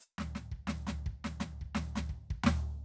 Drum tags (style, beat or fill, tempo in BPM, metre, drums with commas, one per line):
New Orleans funk
fill
84 BPM
4/4
hi-hat pedal, snare, floor tom, kick